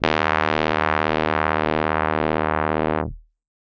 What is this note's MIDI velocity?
127